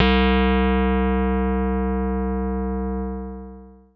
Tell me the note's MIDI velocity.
50